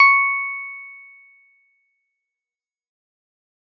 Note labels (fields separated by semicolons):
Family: guitar; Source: synthesizer; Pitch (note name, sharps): C#6; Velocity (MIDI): 100; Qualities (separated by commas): fast decay